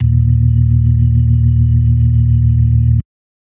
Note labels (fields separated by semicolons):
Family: organ; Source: electronic; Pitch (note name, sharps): D#1; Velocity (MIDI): 100; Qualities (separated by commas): dark